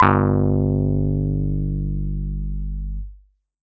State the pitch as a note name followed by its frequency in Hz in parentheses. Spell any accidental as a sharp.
G1 (49 Hz)